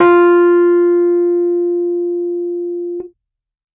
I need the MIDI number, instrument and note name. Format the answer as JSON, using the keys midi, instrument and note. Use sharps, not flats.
{"midi": 65, "instrument": "electronic keyboard", "note": "F4"}